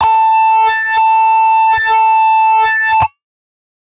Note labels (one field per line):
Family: guitar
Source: synthesizer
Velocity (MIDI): 50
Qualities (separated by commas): bright, distorted